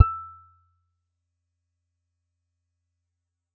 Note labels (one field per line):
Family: guitar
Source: acoustic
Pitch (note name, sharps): E6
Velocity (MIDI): 50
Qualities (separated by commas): percussive